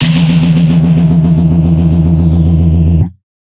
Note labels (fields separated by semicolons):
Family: guitar; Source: electronic; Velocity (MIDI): 127; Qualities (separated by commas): bright, distorted